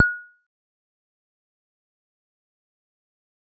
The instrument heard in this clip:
synthesizer bass